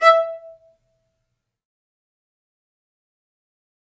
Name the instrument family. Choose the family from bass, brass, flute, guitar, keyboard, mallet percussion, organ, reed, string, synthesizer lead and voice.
string